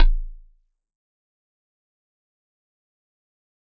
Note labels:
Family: mallet percussion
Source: acoustic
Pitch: A0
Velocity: 75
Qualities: fast decay, percussive

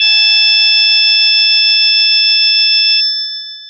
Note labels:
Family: mallet percussion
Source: electronic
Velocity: 75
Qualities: bright, long release

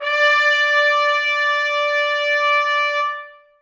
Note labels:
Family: brass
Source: acoustic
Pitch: D5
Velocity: 127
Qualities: bright, reverb

